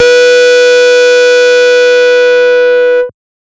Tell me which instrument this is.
synthesizer bass